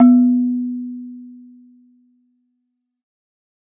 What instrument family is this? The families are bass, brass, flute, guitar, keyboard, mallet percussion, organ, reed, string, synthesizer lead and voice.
mallet percussion